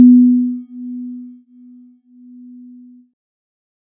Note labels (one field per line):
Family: keyboard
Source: synthesizer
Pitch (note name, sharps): B3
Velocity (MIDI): 50